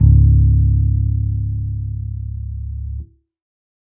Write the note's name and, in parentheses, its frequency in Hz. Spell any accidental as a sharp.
C#1 (34.65 Hz)